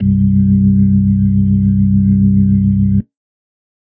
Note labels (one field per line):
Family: organ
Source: electronic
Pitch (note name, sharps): C1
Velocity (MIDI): 127